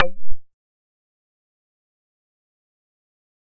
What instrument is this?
synthesizer bass